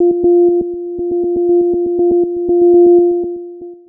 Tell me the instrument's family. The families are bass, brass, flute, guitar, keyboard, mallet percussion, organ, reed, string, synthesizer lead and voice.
synthesizer lead